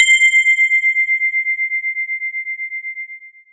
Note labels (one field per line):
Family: guitar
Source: synthesizer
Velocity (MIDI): 50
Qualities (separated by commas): bright